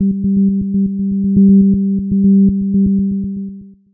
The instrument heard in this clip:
synthesizer lead